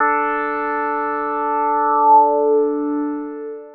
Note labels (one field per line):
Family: synthesizer lead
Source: synthesizer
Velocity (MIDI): 25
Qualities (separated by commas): long release